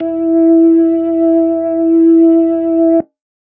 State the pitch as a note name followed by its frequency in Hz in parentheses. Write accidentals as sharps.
E4 (329.6 Hz)